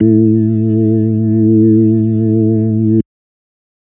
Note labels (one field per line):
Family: organ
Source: electronic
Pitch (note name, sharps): A2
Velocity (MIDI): 127